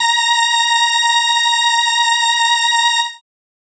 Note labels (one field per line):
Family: keyboard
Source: synthesizer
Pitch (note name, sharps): A#5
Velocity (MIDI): 127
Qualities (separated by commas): bright